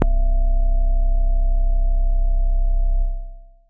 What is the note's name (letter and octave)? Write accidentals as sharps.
C1